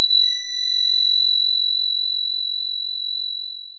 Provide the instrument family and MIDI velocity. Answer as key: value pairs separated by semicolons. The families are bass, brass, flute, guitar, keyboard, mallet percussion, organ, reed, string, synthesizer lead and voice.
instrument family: mallet percussion; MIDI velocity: 100